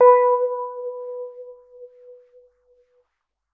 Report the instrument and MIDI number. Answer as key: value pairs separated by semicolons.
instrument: electronic keyboard; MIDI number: 71